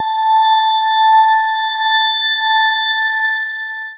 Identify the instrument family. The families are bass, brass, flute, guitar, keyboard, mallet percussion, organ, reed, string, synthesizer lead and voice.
keyboard